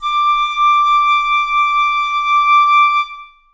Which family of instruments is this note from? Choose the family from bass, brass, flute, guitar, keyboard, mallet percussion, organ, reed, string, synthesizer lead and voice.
flute